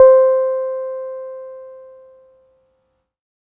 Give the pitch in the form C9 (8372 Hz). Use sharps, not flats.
C5 (523.3 Hz)